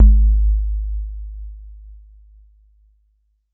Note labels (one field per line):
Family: mallet percussion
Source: acoustic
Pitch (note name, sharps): G#1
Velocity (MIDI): 50